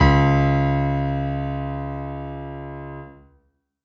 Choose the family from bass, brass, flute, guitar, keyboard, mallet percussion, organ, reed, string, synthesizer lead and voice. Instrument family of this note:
keyboard